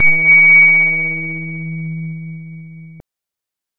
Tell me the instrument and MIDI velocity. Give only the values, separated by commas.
synthesizer bass, 127